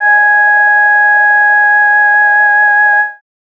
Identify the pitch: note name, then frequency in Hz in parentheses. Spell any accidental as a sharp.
G#5 (830.6 Hz)